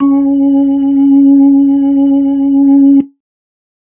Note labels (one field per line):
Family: organ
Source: electronic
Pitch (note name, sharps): C#4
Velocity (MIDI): 25